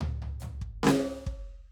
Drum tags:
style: half-time rock; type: fill; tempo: 140 BPM; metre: 4/4; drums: hi-hat pedal, snare, high tom, floor tom, kick

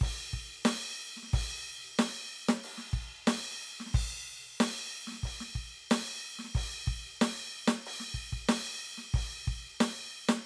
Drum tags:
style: funk rock; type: beat; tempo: 92 BPM; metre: 4/4; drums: crash, hi-hat pedal, snare, cross-stick, kick

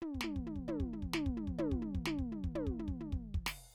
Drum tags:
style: punk; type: beat; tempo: 128 BPM; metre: 4/4; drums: ride, hi-hat pedal, snare, high tom, floor tom, kick

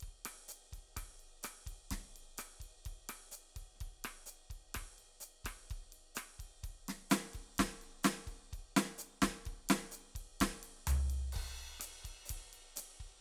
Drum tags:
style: bossa nova; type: beat; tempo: 127 BPM; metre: 4/4; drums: crash, ride, hi-hat pedal, snare, cross-stick, floor tom, kick

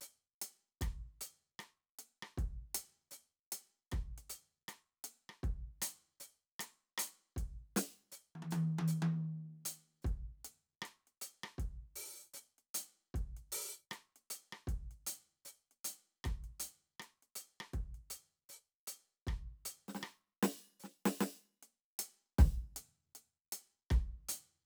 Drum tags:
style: reggae; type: beat; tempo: 78 BPM; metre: 4/4; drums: closed hi-hat, open hi-hat, hi-hat pedal, snare, cross-stick, high tom, kick

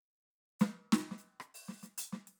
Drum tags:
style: hip-hop; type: fill; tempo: 100 BPM; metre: 4/4; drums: closed hi-hat, open hi-hat, hi-hat pedal, snare, cross-stick

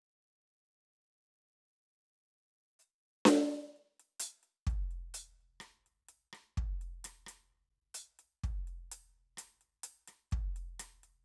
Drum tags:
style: slow reggae; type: beat; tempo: 64 BPM; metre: 4/4; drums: closed hi-hat, hi-hat pedal, snare, cross-stick, kick

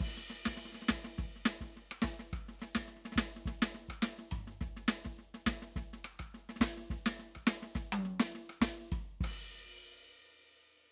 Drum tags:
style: New Orleans shuffle; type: beat; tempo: 104 BPM; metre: 4/4; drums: crash, hi-hat pedal, snare, cross-stick, high tom, floor tom, kick

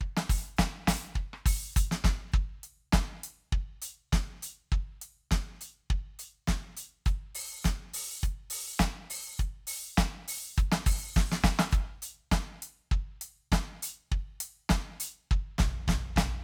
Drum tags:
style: rock; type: beat; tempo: 102 BPM; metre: 4/4; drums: crash, ride, closed hi-hat, open hi-hat, hi-hat pedal, snare, cross-stick, floor tom, kick

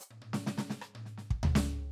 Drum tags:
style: fast funk; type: fill; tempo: 125 BPM; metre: 4/4; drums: hi-hat pedal, snare, cross-stick, high tom, floor tom, kick

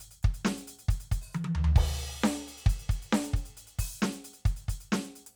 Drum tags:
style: rock; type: beat; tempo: 135 BPM; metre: 4/4; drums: crash, closed hi-hat, open hi-hat, hi-hat pedal, snare, high tom, floor tom, kick

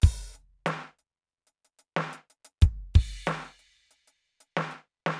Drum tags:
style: hip-hop; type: beat; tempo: 92 BPM; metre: 4/4; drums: crash, closed hi-hat, open hi-hat, hi-hat pedal, snare, kick

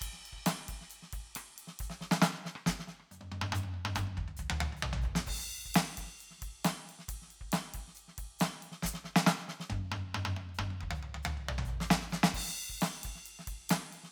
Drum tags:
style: rock; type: beat; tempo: 136 BPM; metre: 4/4; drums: crash, ride, hi-hat pedal, snare, cross-stick, high tom, mid tom, floor tom, kick

